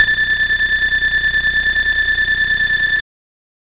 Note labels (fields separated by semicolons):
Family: bass; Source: synthesizer; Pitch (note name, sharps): A6; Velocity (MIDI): 100